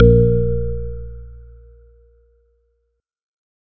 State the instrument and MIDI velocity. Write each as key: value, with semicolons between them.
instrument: electronic organ; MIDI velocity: 75